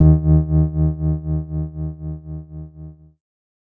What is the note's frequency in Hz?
77.78 Hz